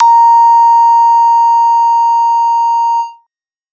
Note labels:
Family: bass; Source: synthesizer; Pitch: A#5; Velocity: 25; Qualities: bright, distorted

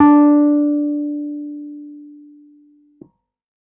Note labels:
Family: keyboard; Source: electronic; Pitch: D4; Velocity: 75; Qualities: dark

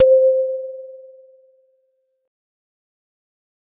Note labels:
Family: mallet percussion; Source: acoustic; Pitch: C5; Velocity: 50; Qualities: dark, fast decay

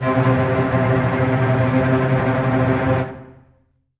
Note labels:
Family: string; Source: acoustic; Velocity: 127; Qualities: non-linear envelope, reverb

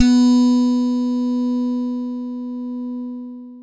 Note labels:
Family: guitar; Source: synthesizer; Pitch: B3; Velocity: 100; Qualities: bright, long release

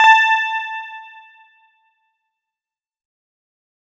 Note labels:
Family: guitar; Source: electronic; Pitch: A5; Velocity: 25; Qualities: fast decay

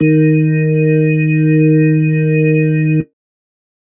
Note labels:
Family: organ; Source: electronic; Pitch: D#3; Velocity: 75; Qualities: dark

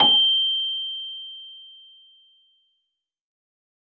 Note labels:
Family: mallet percussion; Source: acoustic; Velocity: 75; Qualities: reverb

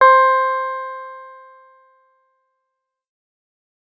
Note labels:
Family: guitar; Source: electronic; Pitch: C5; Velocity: 25

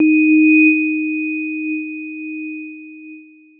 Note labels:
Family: keyboard; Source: electronic; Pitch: D#4; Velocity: 127; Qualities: long release

